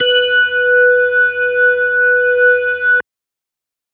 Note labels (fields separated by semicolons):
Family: organ; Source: electronic; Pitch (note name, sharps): B4; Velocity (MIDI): 127